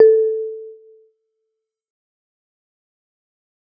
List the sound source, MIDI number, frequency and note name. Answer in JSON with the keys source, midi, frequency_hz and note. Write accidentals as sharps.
{"source": "acoustic", "midi": 69, "frequency_hz": 440, "note": "A4"}